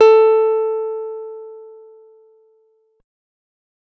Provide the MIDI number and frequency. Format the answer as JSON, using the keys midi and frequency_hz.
{"midi": 69, "frequency_hz": 440}